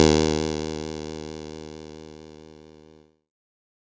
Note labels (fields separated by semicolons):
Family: keyboard; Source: electronic; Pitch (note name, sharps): D#2; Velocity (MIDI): 100; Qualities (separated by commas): bright